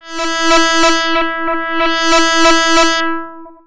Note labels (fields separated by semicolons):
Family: bass; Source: synthesizer; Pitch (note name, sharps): E4; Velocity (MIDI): 127; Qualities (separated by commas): bright, distorted, long release, tempo-synced